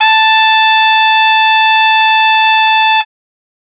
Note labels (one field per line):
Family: reed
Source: acoustic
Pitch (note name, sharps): A5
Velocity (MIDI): 75